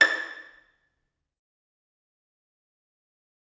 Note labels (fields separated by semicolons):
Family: string; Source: acoustic; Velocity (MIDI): 127; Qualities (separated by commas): fast decay, percussive, reverb